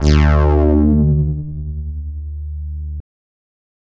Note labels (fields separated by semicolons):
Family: bass; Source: synthesizer; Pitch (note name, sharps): D2; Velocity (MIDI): 127; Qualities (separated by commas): bright, distorted